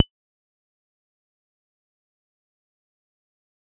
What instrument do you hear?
synthesizer bass